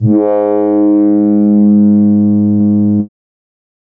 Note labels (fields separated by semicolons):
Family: keyboard; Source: synthesizer; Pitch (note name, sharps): G#2; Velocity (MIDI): 100